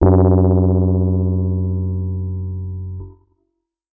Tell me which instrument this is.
electronic keyboard